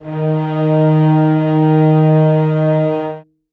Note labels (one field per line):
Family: string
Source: acoustic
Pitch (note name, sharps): D#3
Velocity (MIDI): 25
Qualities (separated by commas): reverb